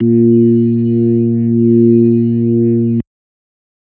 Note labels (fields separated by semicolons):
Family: organ; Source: electronic; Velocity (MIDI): 25